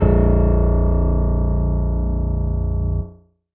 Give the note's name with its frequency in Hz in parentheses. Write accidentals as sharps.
A#0 (29.14 Hz)